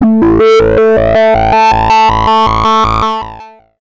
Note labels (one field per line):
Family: bass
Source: synthesizer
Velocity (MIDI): 25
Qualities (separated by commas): distorted, long release, multiphonic, tempo-synced